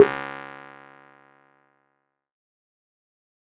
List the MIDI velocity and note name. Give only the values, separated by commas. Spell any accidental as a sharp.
100, C#2